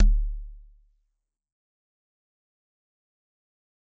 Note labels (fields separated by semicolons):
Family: mallet percussion; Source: acoustic; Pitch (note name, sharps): D1; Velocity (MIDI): 127; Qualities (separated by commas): fast decay, percussive